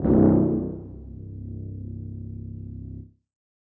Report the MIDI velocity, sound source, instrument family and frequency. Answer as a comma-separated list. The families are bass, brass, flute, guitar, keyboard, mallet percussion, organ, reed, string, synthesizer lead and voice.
100, acoustic, brass, 32.7 Hz